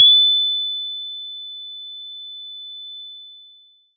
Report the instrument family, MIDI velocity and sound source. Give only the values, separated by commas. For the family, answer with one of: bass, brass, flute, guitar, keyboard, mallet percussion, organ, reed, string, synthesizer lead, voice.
mallet percussion, 75, acoustic